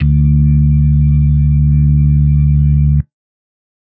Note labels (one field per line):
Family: organ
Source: electronic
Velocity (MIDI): 100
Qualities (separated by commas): dark